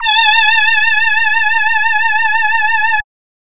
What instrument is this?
synthesizer voice